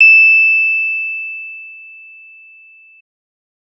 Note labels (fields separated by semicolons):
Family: bass; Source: synthesizer; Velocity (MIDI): 127; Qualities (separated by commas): bright